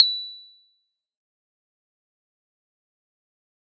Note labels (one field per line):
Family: keyboard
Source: electronic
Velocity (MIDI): 75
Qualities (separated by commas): fast decay, percussive